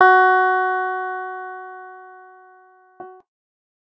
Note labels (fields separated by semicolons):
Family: guitar; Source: electronic; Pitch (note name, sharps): F#4; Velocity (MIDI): 50